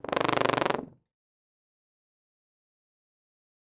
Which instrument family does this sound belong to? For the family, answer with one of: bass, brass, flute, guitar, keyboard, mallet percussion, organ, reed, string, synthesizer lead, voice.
brass